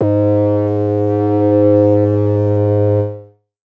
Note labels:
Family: synthesizer lead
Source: synthesizer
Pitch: G#2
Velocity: 100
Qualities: distorted, multiphonic, non-linear envelope

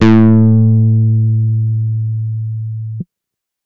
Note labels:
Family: guitar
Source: electronic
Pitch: A2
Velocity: 25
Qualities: distorted

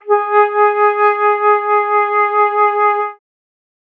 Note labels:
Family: flute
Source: acoustic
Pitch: G#4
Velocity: 25

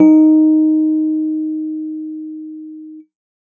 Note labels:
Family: keyboard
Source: electronic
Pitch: D#4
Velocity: 25

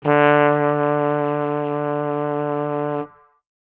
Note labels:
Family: brass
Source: acoustic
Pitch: D3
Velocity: 50

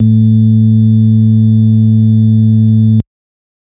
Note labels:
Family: organ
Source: electronic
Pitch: A2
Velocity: 75

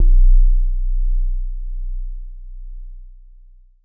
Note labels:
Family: keyboard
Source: electronic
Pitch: B0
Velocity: 100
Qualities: dark, long release

